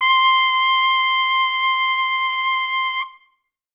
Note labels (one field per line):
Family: brass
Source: acoustic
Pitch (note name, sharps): C6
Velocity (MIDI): 100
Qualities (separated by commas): bright